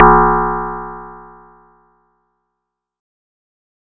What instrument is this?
acoustic mallet percussion instrument